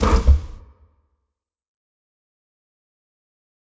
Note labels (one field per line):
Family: reed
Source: acoustic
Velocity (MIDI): 100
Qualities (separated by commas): fast decay, percussive